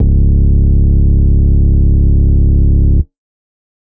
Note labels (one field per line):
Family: organ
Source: electronic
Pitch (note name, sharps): C#1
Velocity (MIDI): 25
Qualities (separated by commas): distorted